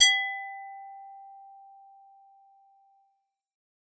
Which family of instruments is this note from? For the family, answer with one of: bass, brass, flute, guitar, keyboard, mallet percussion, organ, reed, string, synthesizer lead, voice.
bass